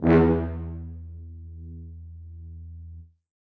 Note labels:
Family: brass; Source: acoustic; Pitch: E2; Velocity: 127; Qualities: reverb

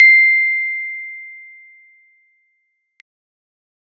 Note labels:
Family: keyboard; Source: electronic; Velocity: 50

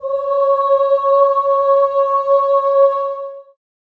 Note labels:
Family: voice; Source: acoustic; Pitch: C#5; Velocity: 75; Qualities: long release, reverb

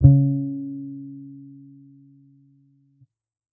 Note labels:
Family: bass; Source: electronic; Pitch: C#3; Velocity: 50; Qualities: dark

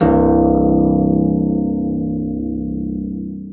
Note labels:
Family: string; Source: acoustic; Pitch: C1; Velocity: 75; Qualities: long release, reverb

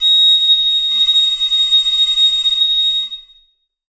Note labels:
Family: reed; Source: acoustic; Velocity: 25; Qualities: bright, reverb

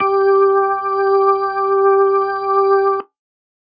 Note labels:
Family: organ; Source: electronic; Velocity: 25

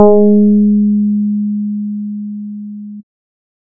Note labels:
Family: bass; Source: synthesizer; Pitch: G#3; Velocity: 50

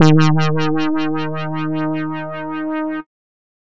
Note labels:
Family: bass; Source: synthesizer; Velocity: 100; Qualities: distorted

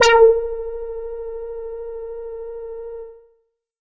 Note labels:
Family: bass; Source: synthesizer; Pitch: A#4; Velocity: 50; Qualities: distorted, tempo-synced

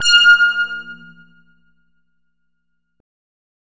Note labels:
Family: bass; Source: synthesizer; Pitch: F6; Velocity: 127; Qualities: bright, distorted

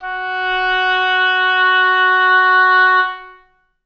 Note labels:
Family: reed; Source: acoustic; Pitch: F#4; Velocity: 75; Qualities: reverb

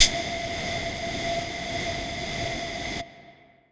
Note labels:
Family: flute; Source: acoustic; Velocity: 50; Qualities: distorted

